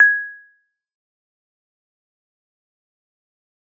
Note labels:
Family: mallet percussion; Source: acoustic; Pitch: G#6; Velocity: 100; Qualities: fast decay, percussive

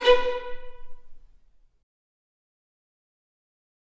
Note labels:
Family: string; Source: acoustic; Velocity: 75; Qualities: fast decay, reverb

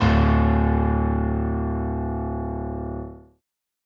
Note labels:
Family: keyboard; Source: acoustic; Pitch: D1; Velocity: 127

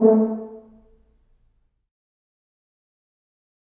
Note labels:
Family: brass; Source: acoustic; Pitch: A3; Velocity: 25; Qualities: dark, fast decay, percussive, reverb

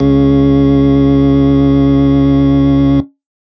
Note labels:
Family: organ; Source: electronic; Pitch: C#2; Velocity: 100; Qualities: distorted

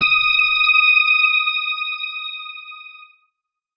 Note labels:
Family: guitar; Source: electronic; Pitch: D#6; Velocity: 50

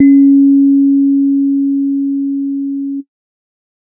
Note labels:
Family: keyboard; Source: electronic; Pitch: C#4; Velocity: 75

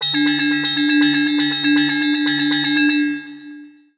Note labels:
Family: mallet percussion; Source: synthesizer; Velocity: 100; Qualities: long release, multiphonic, tempo-synced

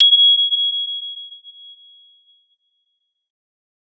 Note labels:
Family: mallet percussion; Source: acoustic; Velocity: 75; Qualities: bright, non-linear envelope

